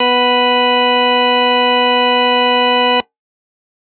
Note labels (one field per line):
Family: organ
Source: electronic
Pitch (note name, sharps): B3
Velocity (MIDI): 50